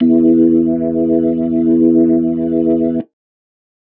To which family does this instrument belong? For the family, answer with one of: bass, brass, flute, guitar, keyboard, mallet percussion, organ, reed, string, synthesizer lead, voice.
organ